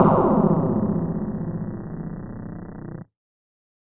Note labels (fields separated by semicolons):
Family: mallet percussion; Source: electronic; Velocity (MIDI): 75